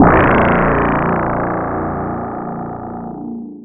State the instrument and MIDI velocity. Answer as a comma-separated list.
electronic mallet percussion instrument, 50